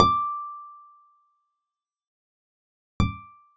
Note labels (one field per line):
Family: guitar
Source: acoustic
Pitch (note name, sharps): D6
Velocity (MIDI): 100